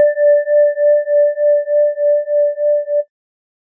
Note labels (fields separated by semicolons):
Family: organ; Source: electronic; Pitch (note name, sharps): D5; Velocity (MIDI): 75; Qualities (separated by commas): dark